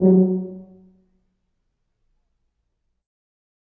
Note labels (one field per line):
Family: brass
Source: acoustic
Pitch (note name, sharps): F#3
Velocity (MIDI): 75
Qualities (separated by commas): dark, percussive, reverb